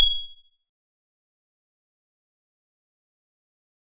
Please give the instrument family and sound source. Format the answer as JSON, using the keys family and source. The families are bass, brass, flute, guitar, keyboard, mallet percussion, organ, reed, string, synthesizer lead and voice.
{"family": "guitar", "source": "acoustic"}